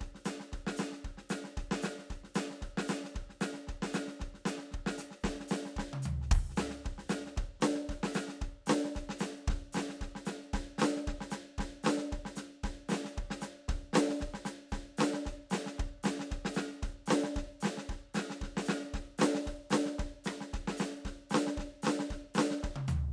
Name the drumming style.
country